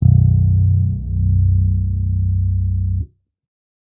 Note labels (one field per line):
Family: bass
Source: electronic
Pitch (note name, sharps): B0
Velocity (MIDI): 50